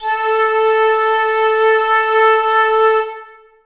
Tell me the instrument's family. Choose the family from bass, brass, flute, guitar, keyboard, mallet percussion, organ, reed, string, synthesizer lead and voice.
flute